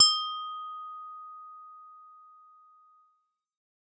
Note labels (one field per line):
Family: bass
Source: synthesizer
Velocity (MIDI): 127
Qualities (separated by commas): distorted